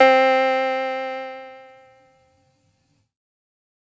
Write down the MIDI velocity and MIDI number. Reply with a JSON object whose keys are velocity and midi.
{"velocity": 127, "midi": 60}